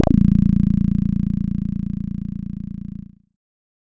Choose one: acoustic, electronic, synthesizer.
synthesizer